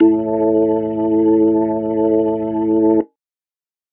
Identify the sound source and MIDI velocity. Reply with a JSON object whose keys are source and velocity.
{"source": "electronic", "velocity": 50}